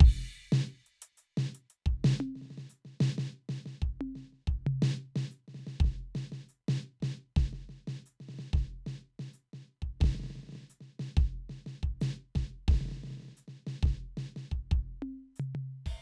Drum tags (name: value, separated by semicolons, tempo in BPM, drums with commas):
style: folk rock; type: beat; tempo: 90 BPM; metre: 4/4; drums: crash, ride, closed hi-hat, hi-hat pedal, snare, high tom, floor tom, kick